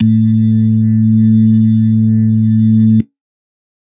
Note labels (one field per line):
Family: organ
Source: electronic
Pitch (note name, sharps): A2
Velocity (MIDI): 127